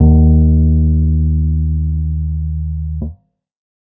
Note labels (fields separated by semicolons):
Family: keyboard; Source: electronic; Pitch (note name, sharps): D#2; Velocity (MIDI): 25